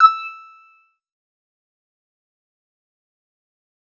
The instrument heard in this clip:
synthesizer bass